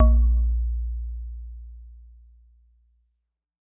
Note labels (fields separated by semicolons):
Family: mallet percussion; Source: acoustic; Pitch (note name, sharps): A#1; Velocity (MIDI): 50; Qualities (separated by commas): dark, reverb